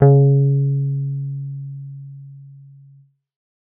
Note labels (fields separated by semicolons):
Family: bass; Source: synthesizer; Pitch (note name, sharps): C#3; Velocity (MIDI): 25; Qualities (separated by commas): dark